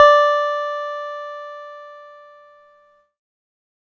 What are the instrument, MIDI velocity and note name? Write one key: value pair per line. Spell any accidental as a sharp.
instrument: electronic keyboard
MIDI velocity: 75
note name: D5